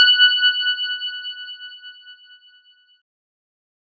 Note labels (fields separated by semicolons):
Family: keyboard; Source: electronic; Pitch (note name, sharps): F#6; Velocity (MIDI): 75